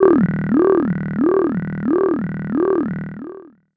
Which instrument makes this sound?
synthesizer voice